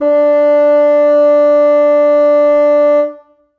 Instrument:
acoustic reed instrument